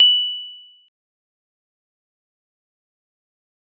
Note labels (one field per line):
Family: mallet percussion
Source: acoustic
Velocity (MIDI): 25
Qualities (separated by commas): bright, fast decay, percussive